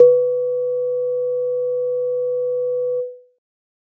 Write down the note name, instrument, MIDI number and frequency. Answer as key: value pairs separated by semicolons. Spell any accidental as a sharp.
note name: B4; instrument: electronic keyboard; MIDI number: 71; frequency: 493.9 Hz